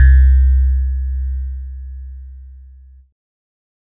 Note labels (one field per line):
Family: keyboard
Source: electronic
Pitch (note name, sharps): C2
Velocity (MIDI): 75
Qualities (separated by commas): distorted